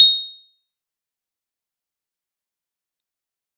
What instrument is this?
electronic keyboard